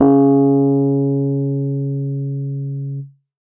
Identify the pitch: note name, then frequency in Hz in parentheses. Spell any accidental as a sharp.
C#3 (138.6 Hz)